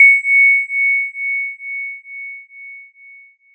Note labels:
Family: mallet percussion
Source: electronic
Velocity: 100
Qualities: bright, multiphonic

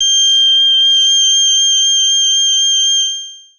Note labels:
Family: bass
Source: synthesizer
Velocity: 50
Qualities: bright, distorted, long release

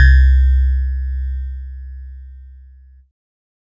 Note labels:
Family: keyboard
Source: electronic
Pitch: C2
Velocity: 100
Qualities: distorted

